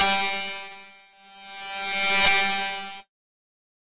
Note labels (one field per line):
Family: guitar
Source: electronic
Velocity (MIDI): 50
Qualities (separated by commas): bright, distorted